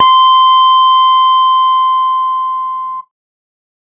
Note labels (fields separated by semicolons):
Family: guitar; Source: electronic; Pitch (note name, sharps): C6; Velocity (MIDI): 100; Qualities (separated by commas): distorted